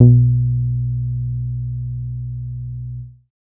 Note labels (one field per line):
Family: bass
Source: synthesizer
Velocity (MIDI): 25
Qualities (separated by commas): dark